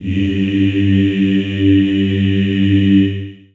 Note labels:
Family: voice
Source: acoustic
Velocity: 100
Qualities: long release, reverb

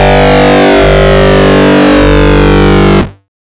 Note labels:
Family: bass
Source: synthesizer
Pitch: G1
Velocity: 127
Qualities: bright, distorted

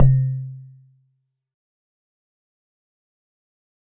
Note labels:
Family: mallet percussion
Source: acoustic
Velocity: 25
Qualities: fast decay, percussive

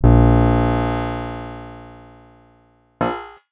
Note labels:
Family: guitar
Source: acoustic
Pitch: A#1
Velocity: 50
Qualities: bright, distorted

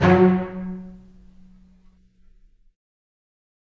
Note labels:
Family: string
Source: acoustic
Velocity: 50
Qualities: reverb

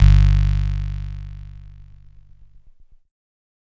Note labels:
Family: keyboard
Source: electronic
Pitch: G1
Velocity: 100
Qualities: bright, distorted

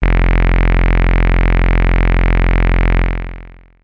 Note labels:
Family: bass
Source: synthesizer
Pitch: F1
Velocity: 25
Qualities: bright, distorted, long release

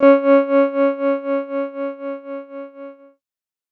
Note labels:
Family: keyboard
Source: electronic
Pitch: C#4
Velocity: 100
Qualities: dark

